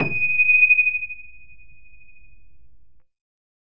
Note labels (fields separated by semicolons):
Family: keyboard; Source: electronic; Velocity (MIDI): 25; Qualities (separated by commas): bright